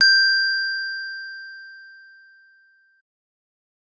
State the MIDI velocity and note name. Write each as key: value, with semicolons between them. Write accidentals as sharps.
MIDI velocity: 127; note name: G6